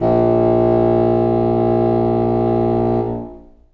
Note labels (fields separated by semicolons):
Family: reed; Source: acoustic; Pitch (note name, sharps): A#1; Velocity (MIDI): 25; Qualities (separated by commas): long release, reverb